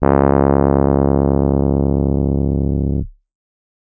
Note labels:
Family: keyboard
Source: electronic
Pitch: C#1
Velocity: 100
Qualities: distorted

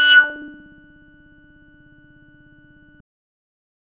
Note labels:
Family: bass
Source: synthesizer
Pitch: F#6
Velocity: 100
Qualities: distorted, percussive

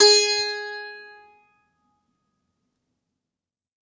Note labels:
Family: guitar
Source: acoustic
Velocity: 100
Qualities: bright

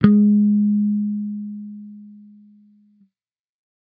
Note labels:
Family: bass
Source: electronic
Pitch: G#3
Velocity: 127

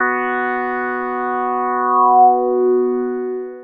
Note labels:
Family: synthesizer lead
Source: synthesizer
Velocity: 50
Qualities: long release

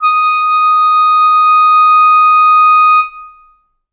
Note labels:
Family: reed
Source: acoustic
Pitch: D#6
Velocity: 25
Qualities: long release, reverb

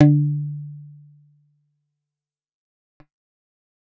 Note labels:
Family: guitar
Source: acoustic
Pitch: D3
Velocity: 127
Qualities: dark, fast decay

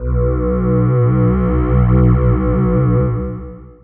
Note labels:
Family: voice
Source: synthesizer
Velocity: 25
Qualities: distorted, long release

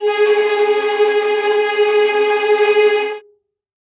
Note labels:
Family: string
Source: acoustic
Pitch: G#4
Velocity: 127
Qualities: bright, non-linear envelope, reverb

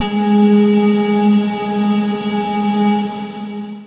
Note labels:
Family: guitar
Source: electronic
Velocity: 25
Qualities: long release

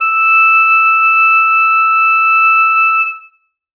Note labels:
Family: reed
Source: acoustic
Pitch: E6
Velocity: 127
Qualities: reverb

